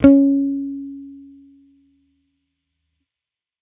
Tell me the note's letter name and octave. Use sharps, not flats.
C#4